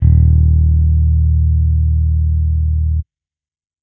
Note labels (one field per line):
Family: bass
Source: electronic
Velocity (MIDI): 50